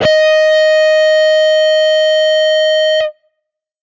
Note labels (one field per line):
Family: guitar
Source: electronic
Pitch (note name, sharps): D#5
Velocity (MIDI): 50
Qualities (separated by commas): bright, distorted